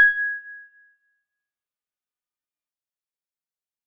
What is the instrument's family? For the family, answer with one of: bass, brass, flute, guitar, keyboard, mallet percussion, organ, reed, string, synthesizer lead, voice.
mallet percussion